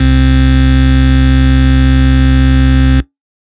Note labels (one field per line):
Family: organ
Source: electronic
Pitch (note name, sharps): C2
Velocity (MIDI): 127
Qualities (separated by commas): distorted